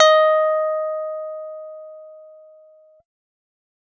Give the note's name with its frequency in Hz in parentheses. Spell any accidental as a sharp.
D#5 (622.3 Hz)